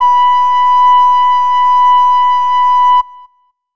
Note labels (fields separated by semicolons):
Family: flute; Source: acoustic; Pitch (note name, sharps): B5; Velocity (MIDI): 100